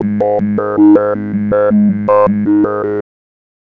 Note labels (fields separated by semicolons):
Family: bass; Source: synthesizer; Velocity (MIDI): 50; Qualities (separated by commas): tempo-synced